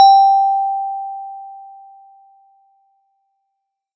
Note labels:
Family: mallet percussion; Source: acoustic; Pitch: G5; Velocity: 50

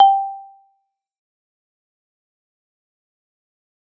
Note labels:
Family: mallet percussion; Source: acoustic; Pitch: G5; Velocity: 100; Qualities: fast decay, percussive

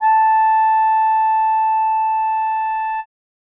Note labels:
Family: reed; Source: acoustic; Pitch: A5; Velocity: 50

